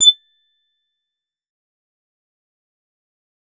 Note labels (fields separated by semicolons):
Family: bass; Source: synthesizer; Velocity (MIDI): 75; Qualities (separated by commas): distorted, fast decay, percussive